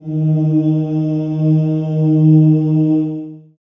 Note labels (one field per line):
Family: voice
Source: acoustic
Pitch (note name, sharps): D#3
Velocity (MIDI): 100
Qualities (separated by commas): dark, long release, reverb